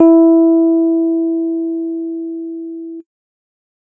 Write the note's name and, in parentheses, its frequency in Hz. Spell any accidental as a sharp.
E4 (329.6 Hz)